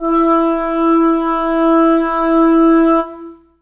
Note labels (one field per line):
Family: reed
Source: acoustic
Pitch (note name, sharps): E4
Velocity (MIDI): 50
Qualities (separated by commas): reverb